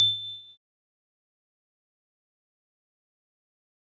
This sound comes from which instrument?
electronic keyboard